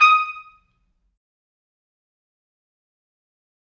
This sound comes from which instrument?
acoustic brass instrument